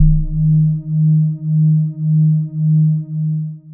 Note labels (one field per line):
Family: bass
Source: synthesizer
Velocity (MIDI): 25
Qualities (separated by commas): long release